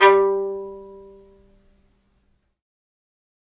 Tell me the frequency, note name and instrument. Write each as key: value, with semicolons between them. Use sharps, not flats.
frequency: 196 Hz; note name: G3; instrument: acoustic string instrument